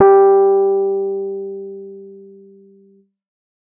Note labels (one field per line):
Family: keyboard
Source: electronic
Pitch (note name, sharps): G4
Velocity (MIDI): 100